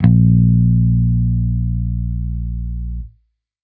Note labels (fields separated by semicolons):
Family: bass; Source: electronic; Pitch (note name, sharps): A#1; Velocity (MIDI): 100